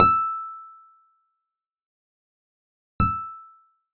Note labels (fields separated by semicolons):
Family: guitar; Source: acoustic; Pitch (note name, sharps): E6; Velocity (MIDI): 127